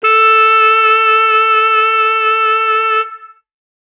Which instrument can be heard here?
acoustic reed instrument